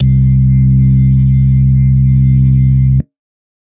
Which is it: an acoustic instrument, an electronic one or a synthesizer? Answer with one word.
electronic